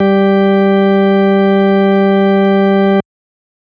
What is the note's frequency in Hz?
196 Hz